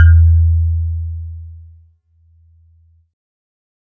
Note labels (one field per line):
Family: keyboard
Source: synthesizer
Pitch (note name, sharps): E2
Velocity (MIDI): 127